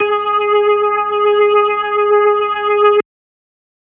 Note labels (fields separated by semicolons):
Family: organ; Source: electronic; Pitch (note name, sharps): G#4; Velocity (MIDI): 75